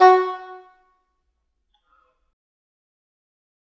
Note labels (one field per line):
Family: reed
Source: acoustic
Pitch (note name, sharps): F#4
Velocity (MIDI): 75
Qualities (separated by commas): fast decay, percussive, reverb